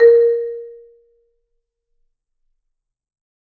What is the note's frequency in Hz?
466.2 Hz